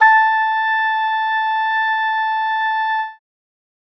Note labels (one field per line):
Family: reed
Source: acoustic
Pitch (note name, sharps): A5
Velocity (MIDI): 100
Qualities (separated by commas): bright